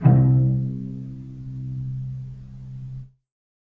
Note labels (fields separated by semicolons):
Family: string; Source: acoustic; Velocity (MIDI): 50; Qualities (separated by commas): dark, reverb